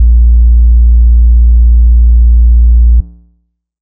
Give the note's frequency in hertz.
58.27 Hz